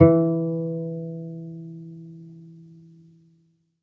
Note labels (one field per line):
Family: string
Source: acoustic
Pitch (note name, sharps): E3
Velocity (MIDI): 25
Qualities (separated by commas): reverb